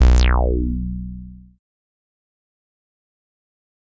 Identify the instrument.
synthesizer bass